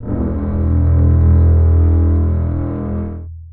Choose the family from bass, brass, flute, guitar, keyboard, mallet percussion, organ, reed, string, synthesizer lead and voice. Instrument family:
string